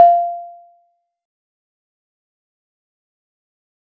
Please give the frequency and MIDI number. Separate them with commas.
698.5 Hz, 77